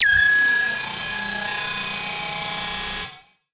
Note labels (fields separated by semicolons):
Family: synthesizer lead; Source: synthesizer; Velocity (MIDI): 75; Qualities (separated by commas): multiphonic, non-linear envelope